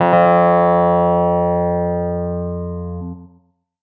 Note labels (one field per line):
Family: keyboard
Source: electronic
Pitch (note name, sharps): F2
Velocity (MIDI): 127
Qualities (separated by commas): distorted, tempo-synced